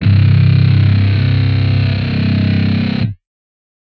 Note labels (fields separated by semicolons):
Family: guitar; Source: electronic; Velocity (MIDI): 127; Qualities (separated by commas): bright, distorted